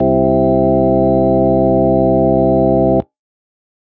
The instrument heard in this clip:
electronic organ